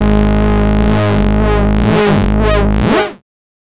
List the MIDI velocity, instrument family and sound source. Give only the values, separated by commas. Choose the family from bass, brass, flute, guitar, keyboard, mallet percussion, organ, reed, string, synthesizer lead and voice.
75, bass, synthesizer